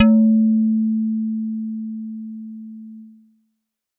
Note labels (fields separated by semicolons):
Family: bass; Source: synthesizer; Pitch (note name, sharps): A3; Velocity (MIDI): 100; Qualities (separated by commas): distorted